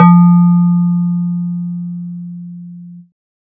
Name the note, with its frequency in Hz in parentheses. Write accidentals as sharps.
F3 (174.6 Hz)